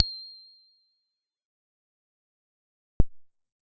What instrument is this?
synthesizer bass